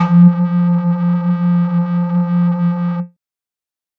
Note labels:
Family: flute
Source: synthesizer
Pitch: F3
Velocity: 100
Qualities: distorted

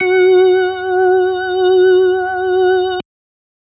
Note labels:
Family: organ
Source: electronic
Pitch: F#4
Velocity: 75

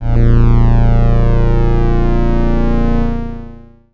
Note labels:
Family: organ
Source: electronic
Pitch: A#0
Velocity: 100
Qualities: distorted, long release

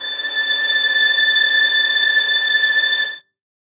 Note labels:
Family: string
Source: acoustic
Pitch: A6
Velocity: 100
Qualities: reverb

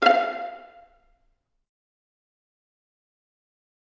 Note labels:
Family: string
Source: acoustic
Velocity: 127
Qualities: fast decay, reverb

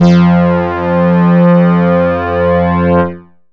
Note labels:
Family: bass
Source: synthesizer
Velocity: 100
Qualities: bright, distorted

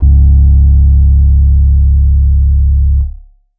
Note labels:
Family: keyboard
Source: electronic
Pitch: C#1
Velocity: 50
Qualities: distorted

